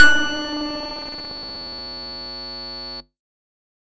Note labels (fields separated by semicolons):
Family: bass; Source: synthesizer; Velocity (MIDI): 75